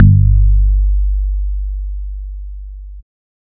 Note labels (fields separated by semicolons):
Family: bass; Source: synthesizer; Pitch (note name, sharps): G1; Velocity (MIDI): 100